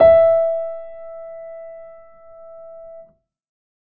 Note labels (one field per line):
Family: keyboard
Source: acoustic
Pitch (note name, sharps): E5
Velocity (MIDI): 50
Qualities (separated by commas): reverb